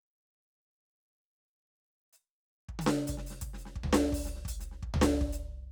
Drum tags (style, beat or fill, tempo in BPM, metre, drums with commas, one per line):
New Orleans funk
fill
84 BPM
4/4
closed hi-hat, open hi-hat, hi-hat pedal, snare, high tom, floor tom, kick